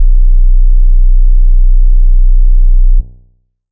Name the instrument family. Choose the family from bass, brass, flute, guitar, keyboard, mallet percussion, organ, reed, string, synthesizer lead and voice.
bass